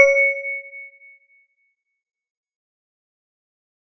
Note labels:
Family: mallet percussion; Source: acoustic; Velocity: 127; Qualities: fast decay

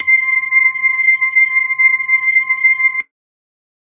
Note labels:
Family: organ; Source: electronic; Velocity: 25

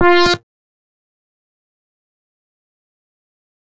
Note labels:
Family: bass; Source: synthesizer; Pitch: F4; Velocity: 127; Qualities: fast decay, percussive

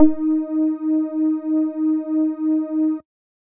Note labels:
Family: bass; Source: synthesizer; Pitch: D#4; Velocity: 50

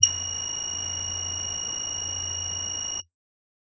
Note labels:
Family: voice; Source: synthesizer; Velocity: 100; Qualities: multiphonic

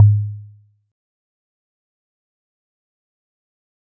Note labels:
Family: mallet percussion; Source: acoustic; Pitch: G#2; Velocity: 25; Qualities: fast decay, percussive

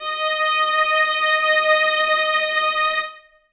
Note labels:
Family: string; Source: acoustic; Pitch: D#5; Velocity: 75; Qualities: reverb

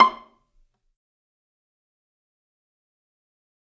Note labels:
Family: string; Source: acoustic; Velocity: 100; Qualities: fast decay, percussive, reverb

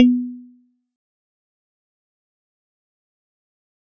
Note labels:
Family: mallet percussion; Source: acoustic; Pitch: B3; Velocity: 25; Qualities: fast decay, percussive

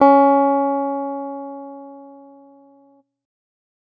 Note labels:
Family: guitar; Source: electronic; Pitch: C#4; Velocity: 25

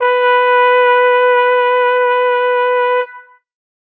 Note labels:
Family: brass; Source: acoustic; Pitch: B4; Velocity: 75

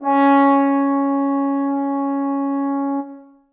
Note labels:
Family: brass; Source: acoustic; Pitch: C#4; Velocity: 100; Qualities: bright, reverb

